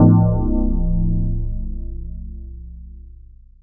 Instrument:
electronic mallet percussion instrument